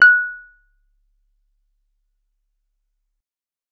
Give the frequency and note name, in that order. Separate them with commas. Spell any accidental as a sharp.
1480 Hz, F#6